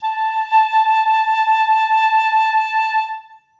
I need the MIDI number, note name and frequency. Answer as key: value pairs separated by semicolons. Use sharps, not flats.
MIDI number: 81; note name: A5; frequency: 880 Hz